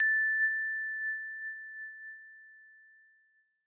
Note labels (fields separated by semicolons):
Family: keyboard; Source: electronic; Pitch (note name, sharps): A6; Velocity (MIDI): 100; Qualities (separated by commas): bright